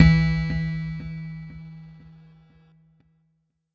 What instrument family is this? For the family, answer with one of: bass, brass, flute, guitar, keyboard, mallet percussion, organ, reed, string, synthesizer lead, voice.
keyboard